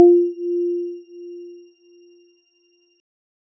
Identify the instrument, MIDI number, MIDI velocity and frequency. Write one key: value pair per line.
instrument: electronic keyboard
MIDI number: 65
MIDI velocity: 127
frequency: 349.2 Hz